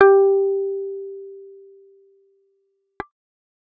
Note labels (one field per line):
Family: bass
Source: synthesizer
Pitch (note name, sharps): G4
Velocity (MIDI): 75